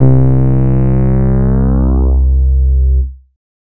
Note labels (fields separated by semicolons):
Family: bass; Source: synthesizer; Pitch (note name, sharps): C2; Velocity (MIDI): 25; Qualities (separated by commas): distorted